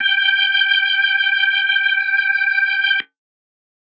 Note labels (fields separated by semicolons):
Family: organ; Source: electronic; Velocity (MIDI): 75; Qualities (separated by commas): reverb